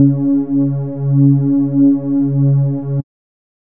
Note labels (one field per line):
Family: bass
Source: synthesizer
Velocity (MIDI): 100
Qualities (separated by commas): dark